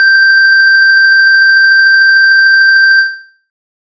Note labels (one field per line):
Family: bass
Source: synthesizer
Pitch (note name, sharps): G6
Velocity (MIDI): 50